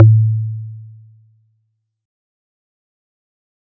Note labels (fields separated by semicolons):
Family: mallet percussion; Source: acoustic; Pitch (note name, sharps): A2; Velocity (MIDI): 25; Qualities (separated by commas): dark, fast decay